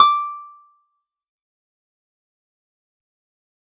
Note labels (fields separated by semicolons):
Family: guitar; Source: acoustic; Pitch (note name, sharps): D6; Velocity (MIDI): 75; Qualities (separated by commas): fast decay, percussive